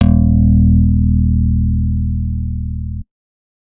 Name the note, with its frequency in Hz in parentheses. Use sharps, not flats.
D#1 (38.89 Hz)